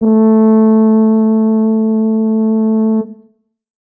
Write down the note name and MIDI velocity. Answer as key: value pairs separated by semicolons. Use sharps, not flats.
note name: A3; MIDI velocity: 75